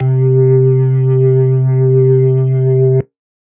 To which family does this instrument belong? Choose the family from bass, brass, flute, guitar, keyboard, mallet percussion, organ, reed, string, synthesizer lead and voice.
organ